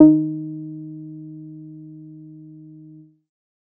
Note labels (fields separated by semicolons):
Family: bass; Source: synthesizer; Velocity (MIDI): 25; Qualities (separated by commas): dark